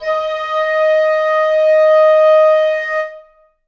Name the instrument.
acoustic reed instrument